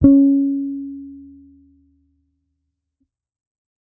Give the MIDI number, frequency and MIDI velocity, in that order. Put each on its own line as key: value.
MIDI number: 61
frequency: 277.2 Hz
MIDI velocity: 127